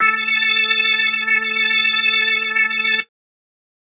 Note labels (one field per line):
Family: organ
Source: electronic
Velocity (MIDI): 100